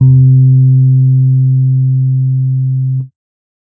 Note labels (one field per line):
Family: keyboard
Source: electronic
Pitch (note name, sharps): C3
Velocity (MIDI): 25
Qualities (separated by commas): dark